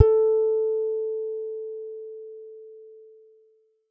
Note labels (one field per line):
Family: guitar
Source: acoustic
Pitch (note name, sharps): A4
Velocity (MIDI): 25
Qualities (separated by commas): dark